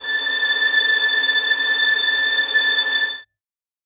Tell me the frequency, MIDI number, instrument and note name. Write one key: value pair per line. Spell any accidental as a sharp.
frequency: 1760 Hz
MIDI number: 93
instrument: acoustic string instrument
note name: A6